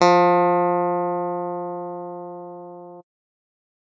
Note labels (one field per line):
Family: keyboard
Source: electronic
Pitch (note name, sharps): F3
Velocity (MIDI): 100